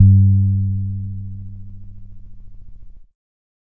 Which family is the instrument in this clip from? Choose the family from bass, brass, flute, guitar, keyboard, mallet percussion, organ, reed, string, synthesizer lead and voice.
keyboard